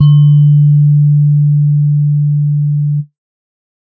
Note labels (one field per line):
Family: keyboard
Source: electronic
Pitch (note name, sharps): D3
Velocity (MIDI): 50